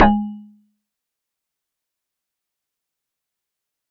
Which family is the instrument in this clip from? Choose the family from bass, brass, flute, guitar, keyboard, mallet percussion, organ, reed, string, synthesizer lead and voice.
mallet percussion